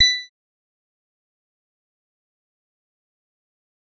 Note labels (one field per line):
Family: bass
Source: synthesizer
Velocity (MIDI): 25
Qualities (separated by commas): bright, distorted, fast decay, percussive